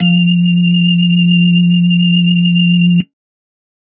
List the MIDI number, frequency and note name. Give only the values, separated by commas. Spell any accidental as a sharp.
53, 174.6 Hz, F3